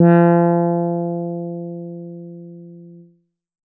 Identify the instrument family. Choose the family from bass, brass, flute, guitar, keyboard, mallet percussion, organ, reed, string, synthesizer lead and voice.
bass